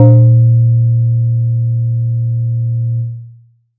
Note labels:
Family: mallet percussion; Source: acoustic; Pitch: A#2; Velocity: 100; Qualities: long release

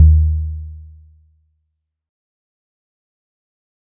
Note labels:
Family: guitar; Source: synthesizer; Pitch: D#2; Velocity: 50; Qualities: dark, fast decay

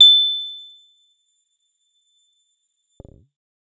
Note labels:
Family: bass; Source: synthesizer; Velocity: 50; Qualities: bright, percussive

